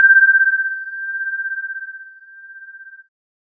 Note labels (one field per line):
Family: keyboard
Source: electronic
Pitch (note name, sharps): G6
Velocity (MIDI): 100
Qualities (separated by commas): multiphonic